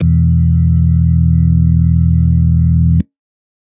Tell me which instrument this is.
electronic organ